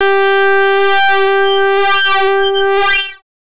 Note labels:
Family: bass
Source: synthesizer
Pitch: G4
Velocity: 50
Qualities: distorted, non-linear envelope

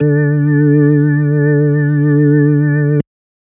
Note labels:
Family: organ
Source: electronic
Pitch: D3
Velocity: 75

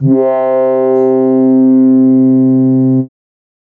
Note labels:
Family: keyboard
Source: synthesizer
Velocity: 25

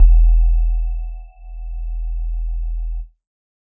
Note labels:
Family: synthesizer lead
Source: synthesizer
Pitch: E1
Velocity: 25

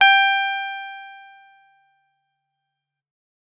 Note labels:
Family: guitar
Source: electronic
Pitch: G5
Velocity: 50

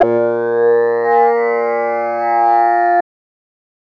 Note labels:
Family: voice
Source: synthesizer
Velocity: 75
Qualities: distorted

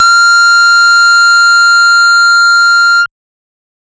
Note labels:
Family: bass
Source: synthesizer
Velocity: 75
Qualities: bright, distorted, multiphonic

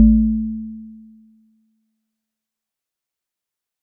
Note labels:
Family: mallet percussion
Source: acoustic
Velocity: 100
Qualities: fast decay

